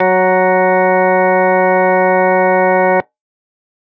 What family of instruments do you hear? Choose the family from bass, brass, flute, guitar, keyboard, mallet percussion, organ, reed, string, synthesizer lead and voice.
organ